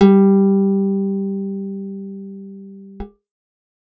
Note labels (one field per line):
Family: guitar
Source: acoustic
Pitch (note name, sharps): G3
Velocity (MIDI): 127